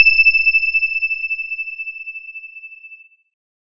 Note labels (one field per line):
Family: keyboard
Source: electronic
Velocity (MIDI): 50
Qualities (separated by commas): bright